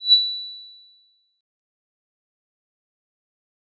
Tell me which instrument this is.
electronic mallet percussion instrument